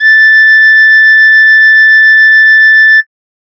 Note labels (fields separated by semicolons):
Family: flute; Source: synthesizer; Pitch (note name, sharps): A6; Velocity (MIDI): 75